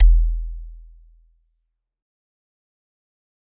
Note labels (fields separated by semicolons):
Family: mallet percussion; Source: acoustic; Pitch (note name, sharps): E1; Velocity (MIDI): 127; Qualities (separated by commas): dark, fast decay